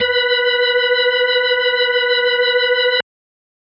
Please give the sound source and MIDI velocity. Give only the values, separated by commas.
electronic, 100